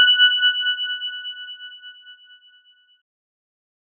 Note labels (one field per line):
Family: keyboard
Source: electronic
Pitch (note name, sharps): F#6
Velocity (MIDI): 100